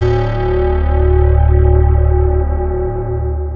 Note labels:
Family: guitar; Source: electronic; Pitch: D1; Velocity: 25; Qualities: long release, multiphonic, non-linear envelope

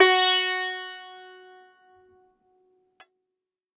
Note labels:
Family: guitar; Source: acoustic; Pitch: F#4; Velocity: 75; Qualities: bright, multiphonic, reverb

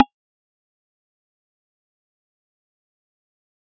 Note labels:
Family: mallet percussion; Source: electronic; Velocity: 75; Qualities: fast decay, percussive

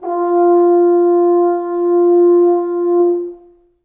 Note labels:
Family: brass; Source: acoustic; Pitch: F4; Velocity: 25; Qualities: long release, reverb

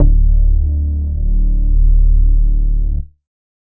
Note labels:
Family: bass; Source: synthesizer; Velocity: 50

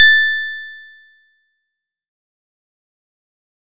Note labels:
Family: guitar; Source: synthesizer; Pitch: A6; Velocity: 75; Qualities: bright, fast decay

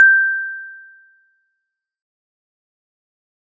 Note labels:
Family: mallet percussion; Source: acoustic; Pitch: G6; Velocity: 100; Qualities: fast decay

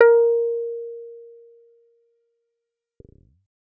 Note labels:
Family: bass; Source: synthesizer; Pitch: A#4; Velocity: 50; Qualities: fast decay

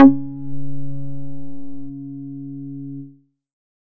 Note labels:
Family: bass; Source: synthesizer; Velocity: 50; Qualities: distorted

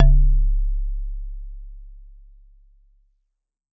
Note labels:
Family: mallet percussion; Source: acoustic; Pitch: C#1; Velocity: 75; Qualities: dark

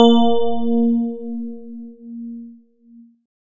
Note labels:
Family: keyboard; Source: electronic; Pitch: A#3; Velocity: 127

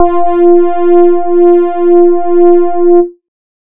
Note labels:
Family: bass; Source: synthesizer; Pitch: F4; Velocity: 25; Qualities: distorted

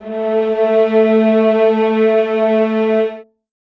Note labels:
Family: string; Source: acoustic; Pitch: A3; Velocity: 50; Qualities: reverb

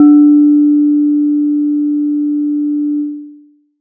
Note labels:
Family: mallet percussion; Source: acoustic; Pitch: D4; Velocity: 50; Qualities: dark, long release

